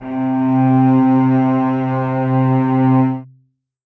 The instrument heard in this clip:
acoustic string instrument